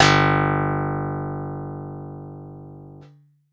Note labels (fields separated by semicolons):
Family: guitar; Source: synthesizer; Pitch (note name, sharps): G1; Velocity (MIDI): 50